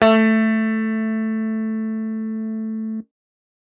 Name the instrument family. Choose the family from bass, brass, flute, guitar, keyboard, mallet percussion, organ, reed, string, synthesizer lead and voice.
guitar